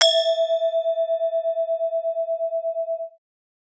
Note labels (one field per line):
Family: mallet percussion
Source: acoustic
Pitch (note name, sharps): E5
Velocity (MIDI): 75